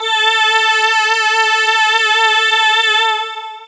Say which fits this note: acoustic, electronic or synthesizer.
synthesizer